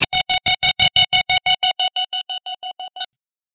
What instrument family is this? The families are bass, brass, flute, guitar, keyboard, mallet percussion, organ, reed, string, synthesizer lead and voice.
guitar